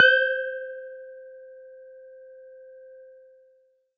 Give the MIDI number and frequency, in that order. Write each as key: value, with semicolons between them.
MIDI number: 72; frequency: 523.3 Hz